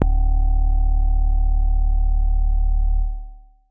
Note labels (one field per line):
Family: keyboard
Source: acoustic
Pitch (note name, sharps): D1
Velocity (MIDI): 75